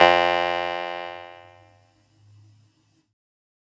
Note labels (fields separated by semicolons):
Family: keyboard; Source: electronic; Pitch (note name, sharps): F2; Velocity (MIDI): 127; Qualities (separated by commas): bright, distorted